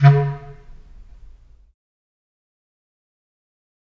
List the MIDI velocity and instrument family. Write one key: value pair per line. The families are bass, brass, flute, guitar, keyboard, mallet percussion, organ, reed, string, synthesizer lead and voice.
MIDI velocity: 50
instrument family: reed